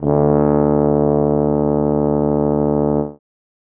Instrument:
acoustic brass instrument